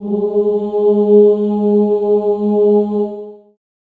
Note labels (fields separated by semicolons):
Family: voice; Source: acoustic; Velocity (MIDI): 50; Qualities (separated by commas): dark, reverb